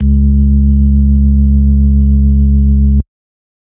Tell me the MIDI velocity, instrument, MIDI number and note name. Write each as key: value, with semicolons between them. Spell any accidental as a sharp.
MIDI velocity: 75; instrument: electronic organ; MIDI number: 37; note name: C#2